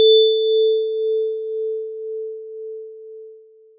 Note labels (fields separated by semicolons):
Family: mallet percussion; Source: acoustic; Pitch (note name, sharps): A4; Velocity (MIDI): 100; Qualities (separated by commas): long release